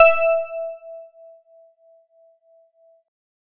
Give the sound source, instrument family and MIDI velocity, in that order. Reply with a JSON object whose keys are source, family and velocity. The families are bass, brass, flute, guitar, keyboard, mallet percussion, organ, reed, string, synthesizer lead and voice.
{"source": "electronic", "family": "keyboard", "velocity": 100}